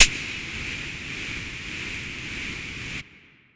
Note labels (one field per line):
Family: flute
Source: acoustic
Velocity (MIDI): 75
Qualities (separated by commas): distorted